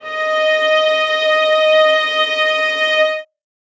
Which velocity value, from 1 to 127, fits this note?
25